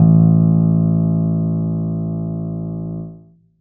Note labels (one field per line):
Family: keyboard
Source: acoustic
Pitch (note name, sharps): A1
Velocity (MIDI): 75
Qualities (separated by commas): reverb